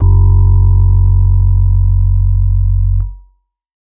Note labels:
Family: keyboard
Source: electronic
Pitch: F#1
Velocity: 25

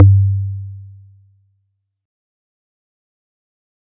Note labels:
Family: mallet percussion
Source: acoustic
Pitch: G2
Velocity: 25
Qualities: dark, fast decay

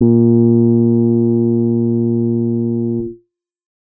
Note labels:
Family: guitar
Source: electronic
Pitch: A#2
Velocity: 25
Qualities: reverb

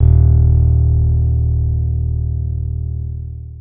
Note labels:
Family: guitar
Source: acoustic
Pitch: D#1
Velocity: 25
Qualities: dark, long release

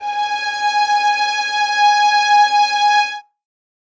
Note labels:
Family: string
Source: acoustic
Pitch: G#5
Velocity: 25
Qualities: reverb

